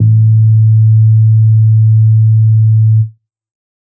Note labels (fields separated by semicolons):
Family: bass; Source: synthesizer; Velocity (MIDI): 25; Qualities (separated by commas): dark